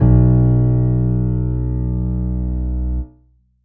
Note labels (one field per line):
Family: keyboard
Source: electronic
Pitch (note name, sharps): B1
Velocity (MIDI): 25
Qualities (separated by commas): dark